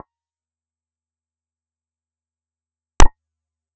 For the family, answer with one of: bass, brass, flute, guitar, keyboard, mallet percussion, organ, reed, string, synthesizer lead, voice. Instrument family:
bass